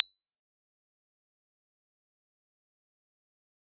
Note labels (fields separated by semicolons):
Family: mallet percussion; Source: acoustic; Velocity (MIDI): 50; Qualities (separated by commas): bright, fast decay, percussive